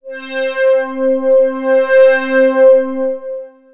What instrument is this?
synthesizer lead